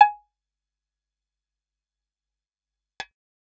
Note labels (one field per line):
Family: bass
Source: synthesizer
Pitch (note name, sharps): G#5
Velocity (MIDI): 127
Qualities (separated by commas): fast decay, percussive